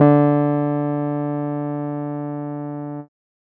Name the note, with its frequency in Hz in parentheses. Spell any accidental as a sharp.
D3 (146.8 Hz)